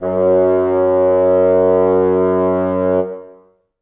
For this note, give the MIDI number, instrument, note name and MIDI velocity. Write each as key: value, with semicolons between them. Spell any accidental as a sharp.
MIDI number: 42; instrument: acoustic reed instrument; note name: F#2; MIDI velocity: 100